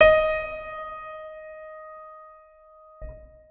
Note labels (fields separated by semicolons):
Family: organ; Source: electronic; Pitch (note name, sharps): D#5; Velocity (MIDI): 75; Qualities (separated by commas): reverb